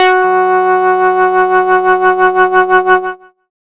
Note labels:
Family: bass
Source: synthesizer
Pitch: F#4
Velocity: 127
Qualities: distorted

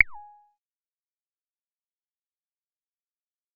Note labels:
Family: bass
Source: synthesizer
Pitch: G#5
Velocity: 25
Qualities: fast decay, percussive

